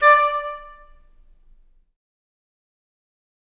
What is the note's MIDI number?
74